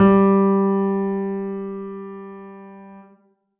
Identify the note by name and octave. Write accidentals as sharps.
G3